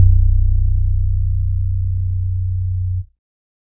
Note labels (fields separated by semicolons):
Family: organ; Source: electronic; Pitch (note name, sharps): B0; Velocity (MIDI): 25; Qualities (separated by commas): dark